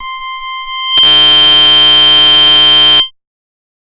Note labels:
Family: bass; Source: synthesizer; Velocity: 100; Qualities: bright, distorted, multiphonic

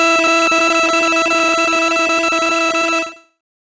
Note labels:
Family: bass; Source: synthesizer; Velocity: 127; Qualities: bright, distorted, non-linear envelope

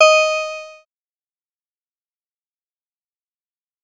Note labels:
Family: synthesizer lead; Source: synthesizer; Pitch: D#5; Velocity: 127; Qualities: bright, distorted, fast decay

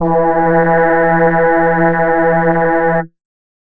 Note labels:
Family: voice; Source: synthesizer; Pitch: E3; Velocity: 25; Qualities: multiphonic

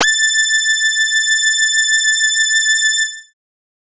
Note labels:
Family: bass; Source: synthesizer; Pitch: A6; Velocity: 75; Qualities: multiphonic

